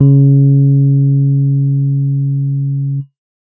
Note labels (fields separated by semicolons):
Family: keyboard; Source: electronic; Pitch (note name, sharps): C#3; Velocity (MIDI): 25; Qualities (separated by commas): dark